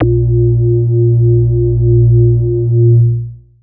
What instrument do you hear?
synthesizer bass